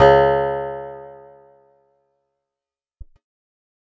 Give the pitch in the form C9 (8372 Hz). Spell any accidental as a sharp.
C#2 (69.3 Hz)